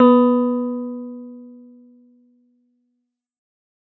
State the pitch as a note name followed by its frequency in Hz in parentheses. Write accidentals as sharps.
B3 (246.9 Hz)